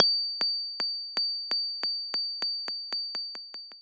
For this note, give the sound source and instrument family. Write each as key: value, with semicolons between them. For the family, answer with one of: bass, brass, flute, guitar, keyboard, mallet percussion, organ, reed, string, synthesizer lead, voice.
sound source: electronic; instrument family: guitar